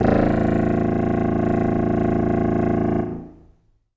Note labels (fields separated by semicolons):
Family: reed; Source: acoustic; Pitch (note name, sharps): A0; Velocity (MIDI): 50; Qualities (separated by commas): reverb